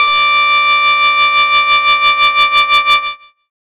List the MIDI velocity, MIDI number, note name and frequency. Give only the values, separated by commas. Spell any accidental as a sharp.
100, 86, D6, 1175 Hz